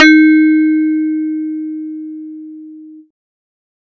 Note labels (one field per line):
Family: bass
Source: synthesizer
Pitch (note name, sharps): D#4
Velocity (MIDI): 75